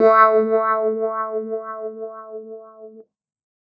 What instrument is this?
electronic keyboard